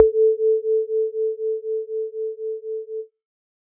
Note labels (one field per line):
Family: synthesizer lead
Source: synthesizer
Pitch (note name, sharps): A4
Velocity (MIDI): 50